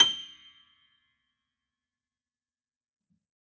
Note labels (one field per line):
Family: keyboard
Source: acoustic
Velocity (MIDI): 127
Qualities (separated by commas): fast decay, percussive